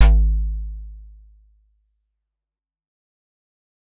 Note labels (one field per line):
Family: keyboard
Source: acoustic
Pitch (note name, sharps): G#1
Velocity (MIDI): 100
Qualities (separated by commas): fast decay